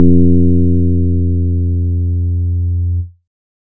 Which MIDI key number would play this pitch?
41